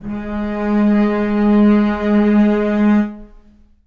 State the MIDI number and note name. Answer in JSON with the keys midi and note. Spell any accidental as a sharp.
{"midi": 56, "note": "G#3"}